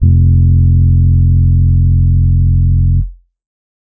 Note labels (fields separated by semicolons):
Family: keyboard; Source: electronic; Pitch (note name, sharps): F1; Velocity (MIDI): 25; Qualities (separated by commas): dark